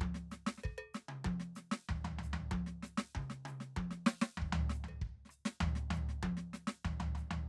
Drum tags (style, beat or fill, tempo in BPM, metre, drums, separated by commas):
samba-reggae, beat, 96 BPM, 4/4, hi-hat pedal, percussion, snare, cross-stick, high tom, mid tom, floor tom, kick